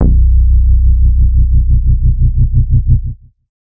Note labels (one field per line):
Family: bass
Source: synthesizer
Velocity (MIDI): 25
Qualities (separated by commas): distorted